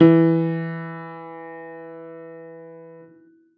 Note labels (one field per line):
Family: keyboard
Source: acoustic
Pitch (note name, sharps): E3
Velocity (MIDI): 100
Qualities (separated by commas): reverb